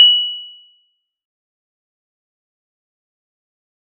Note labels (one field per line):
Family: mallet percussion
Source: acoustic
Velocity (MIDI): 75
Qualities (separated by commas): bright, fast decay, percussive